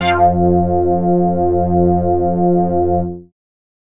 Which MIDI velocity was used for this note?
75